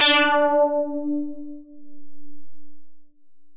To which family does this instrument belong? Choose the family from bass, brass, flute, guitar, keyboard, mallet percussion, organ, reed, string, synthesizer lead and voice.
synthesizer lead